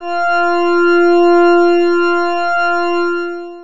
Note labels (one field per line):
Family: organ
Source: electronic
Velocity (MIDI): 75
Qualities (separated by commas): distorted, long release